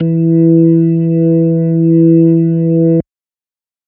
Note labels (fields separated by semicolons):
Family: organ; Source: electronic; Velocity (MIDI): 75